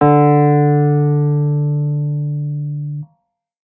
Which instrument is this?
electronic keyboard